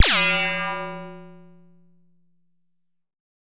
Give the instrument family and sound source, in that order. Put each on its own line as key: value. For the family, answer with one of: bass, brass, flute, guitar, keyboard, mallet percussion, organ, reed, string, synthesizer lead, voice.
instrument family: bass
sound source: synthesizer